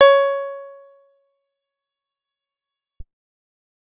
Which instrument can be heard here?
acoustic guitar